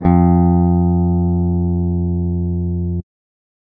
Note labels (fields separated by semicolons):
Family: guitar; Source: electronic; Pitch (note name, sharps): F2; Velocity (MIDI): 50